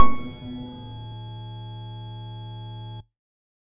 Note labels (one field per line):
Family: bass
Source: synthesizer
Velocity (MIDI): 50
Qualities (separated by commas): distorted